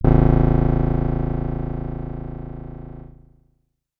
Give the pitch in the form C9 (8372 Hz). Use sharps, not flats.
A0 (27.5 Hz)